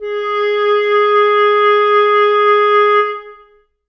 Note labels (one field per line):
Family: reed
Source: acoustic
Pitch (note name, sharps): G#4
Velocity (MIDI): 75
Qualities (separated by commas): long release, reverb